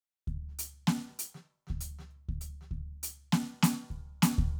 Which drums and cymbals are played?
closed hi-hat, snare and kick